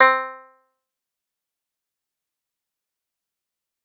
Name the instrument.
acoustic guitar